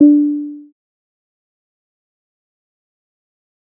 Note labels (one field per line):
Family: bass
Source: synthesizer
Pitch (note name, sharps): D4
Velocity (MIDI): 50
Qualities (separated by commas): dark, fast decay, percussive